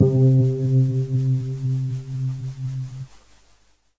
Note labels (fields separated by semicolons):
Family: keyboard; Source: electronic; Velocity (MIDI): 25; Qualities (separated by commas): dark